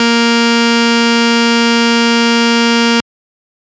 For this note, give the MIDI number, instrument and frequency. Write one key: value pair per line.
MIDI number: 58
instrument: electronic organ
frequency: 233.1 Hz